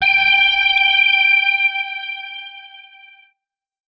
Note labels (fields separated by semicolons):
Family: guitar; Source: electronic; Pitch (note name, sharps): G5; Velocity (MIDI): 100